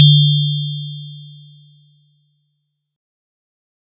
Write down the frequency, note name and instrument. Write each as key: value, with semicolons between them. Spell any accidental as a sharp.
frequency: 146.8 Hz; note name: D3; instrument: acoustic mallet percussion instrument